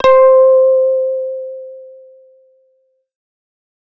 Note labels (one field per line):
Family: bass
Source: synthesizer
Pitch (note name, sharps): C5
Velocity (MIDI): 25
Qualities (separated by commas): distorted